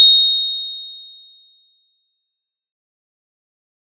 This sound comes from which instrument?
electronic keyboard